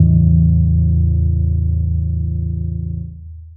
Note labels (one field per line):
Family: keyboard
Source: acoustic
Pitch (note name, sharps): A0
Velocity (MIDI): 25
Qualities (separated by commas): dark, long release, reverb